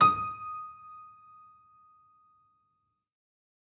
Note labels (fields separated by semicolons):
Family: keyboard; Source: acoustic; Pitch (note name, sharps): D#6; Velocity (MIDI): 127